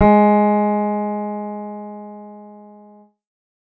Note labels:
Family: keyboard; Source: synthesizer; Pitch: G#3; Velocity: 75

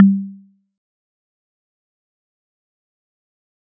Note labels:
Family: mallet percussion; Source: acoustic; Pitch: G3; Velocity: 50; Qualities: fast decay, percussive

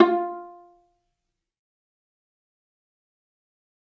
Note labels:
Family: string; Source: acoustic; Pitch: F4; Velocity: 100; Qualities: dark, fast decay, percussive, reverb

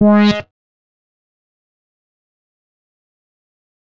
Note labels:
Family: bass; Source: synthesizer; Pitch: G#3; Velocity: 100; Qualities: fast decay, percussive

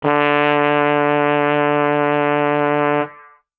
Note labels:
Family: brass; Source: acoustic; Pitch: D3; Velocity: 100; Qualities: bright

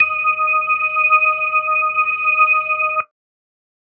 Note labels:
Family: organ; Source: electronic; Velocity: 100

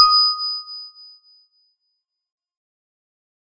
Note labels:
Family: mallet percussion; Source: acoustic; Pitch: D#6; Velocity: 100; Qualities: fast decay

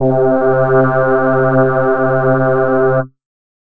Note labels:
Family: voice; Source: synthesizer; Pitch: C3; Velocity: 25; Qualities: multiphonic

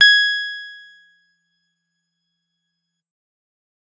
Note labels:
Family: guitar; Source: electronic; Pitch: G#6; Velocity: 50

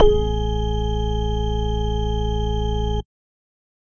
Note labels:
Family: bass; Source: synthesizer; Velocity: 75

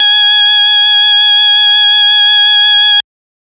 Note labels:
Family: organ; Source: electronic; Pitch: G#5; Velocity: 50; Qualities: distorted

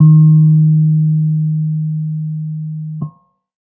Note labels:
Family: keyboard; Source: electronic; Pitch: D#3; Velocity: 25

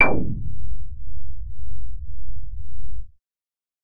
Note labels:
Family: bass; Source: synthesizer; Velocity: 50; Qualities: distorted

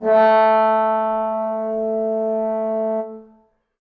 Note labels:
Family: brass; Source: acoustic; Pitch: A3; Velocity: 75; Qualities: bright, reverb

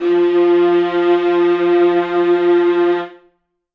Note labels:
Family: string; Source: acoustic; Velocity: 100; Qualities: reverb

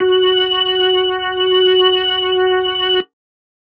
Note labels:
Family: keyboard; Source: electronic; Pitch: F#4; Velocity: 50; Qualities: distorted

